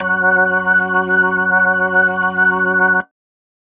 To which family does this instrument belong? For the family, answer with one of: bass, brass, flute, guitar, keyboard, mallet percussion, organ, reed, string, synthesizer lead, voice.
organ